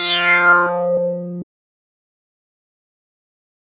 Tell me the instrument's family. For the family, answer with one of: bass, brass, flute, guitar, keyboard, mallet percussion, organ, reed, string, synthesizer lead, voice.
bass